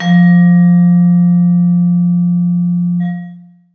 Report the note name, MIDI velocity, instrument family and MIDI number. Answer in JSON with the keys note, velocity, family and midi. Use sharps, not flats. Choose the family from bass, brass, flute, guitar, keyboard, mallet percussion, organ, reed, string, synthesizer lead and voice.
{"note": "F3", "velocity": 100, "family": "mallet percussion", "midi": 53}